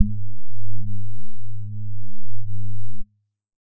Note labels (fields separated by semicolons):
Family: keyboard; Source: electronic; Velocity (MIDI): 25; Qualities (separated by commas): dark